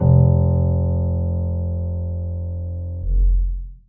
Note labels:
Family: keyboard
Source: acoustic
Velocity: 50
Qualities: dark, reverb

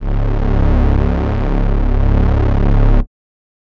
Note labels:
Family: reed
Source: acoustic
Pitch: C#1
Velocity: 100

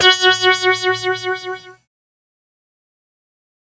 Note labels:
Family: keyboard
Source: synthesizer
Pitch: F#4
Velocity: 25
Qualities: distorted, fast decay

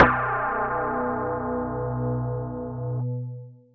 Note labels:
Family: mallet percussion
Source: electronic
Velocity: 100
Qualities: long release

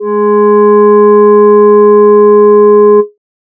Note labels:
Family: voice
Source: synthesizer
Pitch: G#3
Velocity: 50

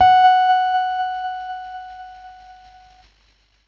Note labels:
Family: keyboard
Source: electronic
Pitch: F#5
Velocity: 25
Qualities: distorted, tempo-synced

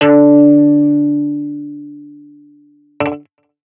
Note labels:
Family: guitar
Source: electronic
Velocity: 75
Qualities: distorted

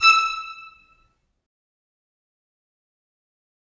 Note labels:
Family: string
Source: acoustic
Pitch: E6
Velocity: 25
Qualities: bright, fast decay, percussive, reverb

